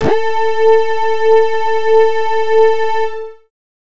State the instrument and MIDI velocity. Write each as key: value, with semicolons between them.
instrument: synthesizer bass; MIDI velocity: 50